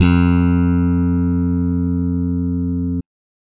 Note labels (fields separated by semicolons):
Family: bass; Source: electronic; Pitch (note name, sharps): F2; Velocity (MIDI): 50; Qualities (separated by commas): bright